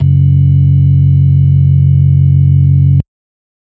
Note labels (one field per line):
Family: organ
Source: electronic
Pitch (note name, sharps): F#1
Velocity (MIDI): 100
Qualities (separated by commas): dark